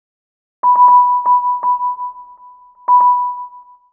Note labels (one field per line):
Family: mallet percussion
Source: synthesizer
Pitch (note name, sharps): B5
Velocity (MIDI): 50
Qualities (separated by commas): long release, multiphonic, percussive, tempo-synced